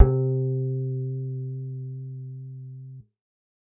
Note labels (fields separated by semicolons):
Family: bass; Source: synthesizer; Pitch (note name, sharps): C3; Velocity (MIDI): 75; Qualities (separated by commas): dark, reverb